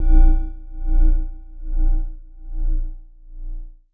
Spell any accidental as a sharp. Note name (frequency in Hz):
A#0 (29.14 Hz)